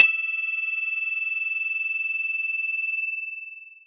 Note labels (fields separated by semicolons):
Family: mallet percussion; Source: electronic; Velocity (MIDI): 127; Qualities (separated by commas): long release